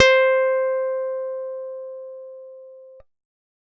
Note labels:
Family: guitar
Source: acoustic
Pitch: C5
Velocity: 100

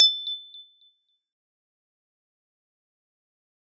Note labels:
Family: mallet percussion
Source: acoustic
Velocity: 75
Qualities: fast decay, percussive

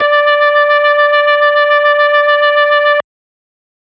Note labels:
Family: organ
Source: electronic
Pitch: D5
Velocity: 75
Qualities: distorted

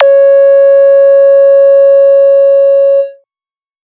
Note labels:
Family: bass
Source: synthesizer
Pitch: C#5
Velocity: 100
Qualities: distorted

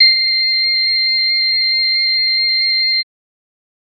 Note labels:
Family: organ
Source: electronic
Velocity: 127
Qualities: bright, multiphonic

